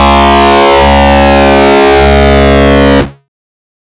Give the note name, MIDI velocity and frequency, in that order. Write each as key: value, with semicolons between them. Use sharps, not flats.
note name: C#2; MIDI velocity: 127; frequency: 69.3 Hz